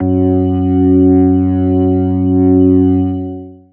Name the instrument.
electronic organ